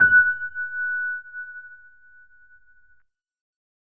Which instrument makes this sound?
electronic keyboard